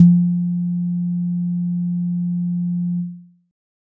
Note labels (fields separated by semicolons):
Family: keyboard; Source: electronic; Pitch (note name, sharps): F3; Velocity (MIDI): 25; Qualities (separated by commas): dark